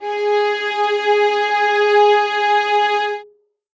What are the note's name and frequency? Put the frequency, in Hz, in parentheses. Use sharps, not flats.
G#4 (415.3 Hz)